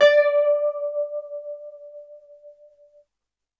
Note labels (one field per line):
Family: keyboard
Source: electronic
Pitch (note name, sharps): D5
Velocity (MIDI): 100